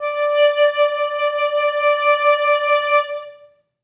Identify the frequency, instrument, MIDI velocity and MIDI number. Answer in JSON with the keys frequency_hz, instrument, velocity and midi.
{"frequency_hz": 587.3, "instrument": "acoustic flute", "velocity": 100, "midi": 74}